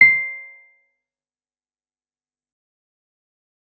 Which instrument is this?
electronic keyboard